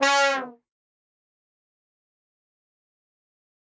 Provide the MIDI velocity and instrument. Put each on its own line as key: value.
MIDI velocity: 75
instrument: acoustic brass instrument